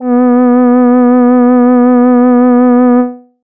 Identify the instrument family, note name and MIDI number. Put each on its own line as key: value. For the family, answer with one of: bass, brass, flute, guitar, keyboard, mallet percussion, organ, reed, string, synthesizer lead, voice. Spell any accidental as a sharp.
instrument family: voice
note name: B3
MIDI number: 59